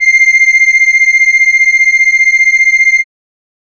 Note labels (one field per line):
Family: keyboard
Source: acoustic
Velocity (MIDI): 50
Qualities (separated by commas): bright